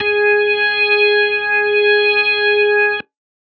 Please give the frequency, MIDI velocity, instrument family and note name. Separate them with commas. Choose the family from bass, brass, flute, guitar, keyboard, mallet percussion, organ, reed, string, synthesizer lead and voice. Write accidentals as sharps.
415.3 Hz, 50, organ, G#4